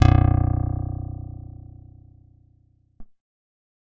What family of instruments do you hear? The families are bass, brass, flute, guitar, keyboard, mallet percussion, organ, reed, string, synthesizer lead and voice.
keyboard